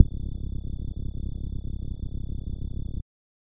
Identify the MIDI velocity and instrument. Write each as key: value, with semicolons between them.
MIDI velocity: 50; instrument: synthesizer bass